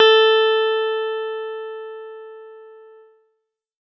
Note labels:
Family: keyboard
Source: electronic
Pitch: A4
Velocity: 127

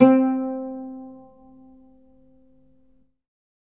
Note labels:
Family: guitar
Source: acoustic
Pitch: C4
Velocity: 75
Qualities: reverb

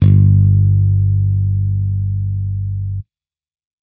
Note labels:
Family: bass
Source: electronic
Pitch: G1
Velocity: 100

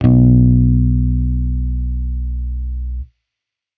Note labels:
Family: bass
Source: electronic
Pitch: B1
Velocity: 25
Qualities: distorted

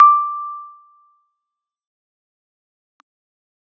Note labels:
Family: keyboard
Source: electronic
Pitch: D6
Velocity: 25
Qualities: fast decay, percussive

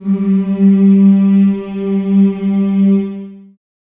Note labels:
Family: voice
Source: acoustic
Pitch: G3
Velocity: 75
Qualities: dark, long release, reverb

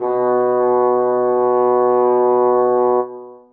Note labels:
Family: brass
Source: acoustic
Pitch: B2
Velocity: 25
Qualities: reverb

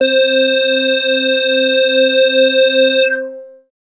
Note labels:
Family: bass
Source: synthesizer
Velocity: 127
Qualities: distorted, long release, multiphonic

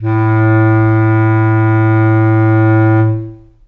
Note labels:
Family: reed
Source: acoustic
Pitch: A2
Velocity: 50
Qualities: long release, reverb

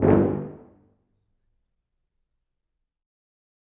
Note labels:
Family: brass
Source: acoustic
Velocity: 127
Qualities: bright, percussive, reverb

